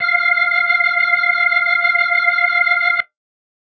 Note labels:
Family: organ; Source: electronic; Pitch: F5; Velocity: 75

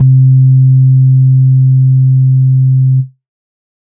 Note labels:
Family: organ; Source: electronic; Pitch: C3; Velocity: 50; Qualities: dark

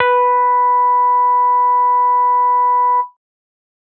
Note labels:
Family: bass; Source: synthesizer; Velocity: 75

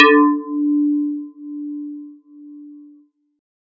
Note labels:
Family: guitar; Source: synthesizer; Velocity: 127; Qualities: dark

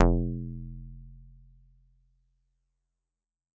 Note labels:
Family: mallet percussion; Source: acoustic; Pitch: F1; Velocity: 100

